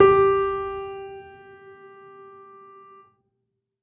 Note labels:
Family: keyboard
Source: acoustic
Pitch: G4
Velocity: 75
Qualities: reverb

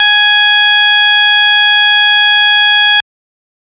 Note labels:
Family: organ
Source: electronic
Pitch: G#5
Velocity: 127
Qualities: bright, distorted

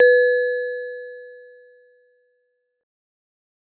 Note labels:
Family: mallet percussion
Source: acoustic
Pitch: B4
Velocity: 100

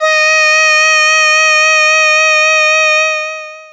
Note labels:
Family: voice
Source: synthesizer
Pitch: D#5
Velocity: 75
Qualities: distorted, long release

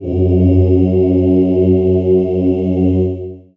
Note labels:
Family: voice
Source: acoustic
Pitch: F#2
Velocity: 75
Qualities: dark, long release, reverb

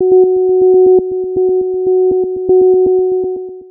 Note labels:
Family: synthesizer lead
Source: synthesizer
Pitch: F#4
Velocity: 25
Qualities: dark, long release, tempo-synced

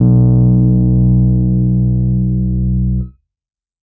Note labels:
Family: keyboard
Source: electronic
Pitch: B1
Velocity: 100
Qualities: distorted

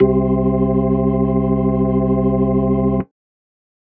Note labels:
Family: organ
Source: electronic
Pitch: C2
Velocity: 75

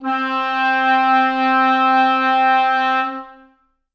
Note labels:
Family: reed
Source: acoustic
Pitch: C4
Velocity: 127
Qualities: reverb

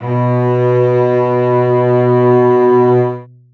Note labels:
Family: string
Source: acoustic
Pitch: B2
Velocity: 100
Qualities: long release, reverb

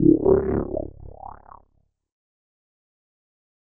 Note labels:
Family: keyboard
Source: electronic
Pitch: C#1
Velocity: 75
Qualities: distorted, fast decay, non-linear envelope

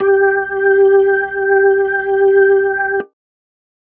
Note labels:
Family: organ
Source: electronic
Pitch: G4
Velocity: 25

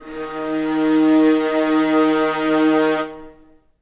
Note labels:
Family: string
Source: acoustic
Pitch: D#3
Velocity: 25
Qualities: reverb

